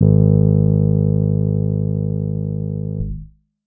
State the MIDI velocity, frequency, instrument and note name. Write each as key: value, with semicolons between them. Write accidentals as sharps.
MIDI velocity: 25; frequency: 51.91 Hz; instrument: electronic guitar; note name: G#1